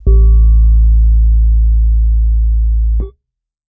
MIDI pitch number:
33